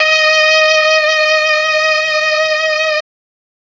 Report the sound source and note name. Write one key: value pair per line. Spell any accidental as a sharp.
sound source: electronic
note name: D#5